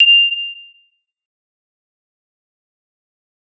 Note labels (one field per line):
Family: mallet percussion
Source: acoustic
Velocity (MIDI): 127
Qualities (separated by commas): bright, fast decay